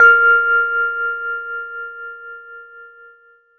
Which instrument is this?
electronic keyboard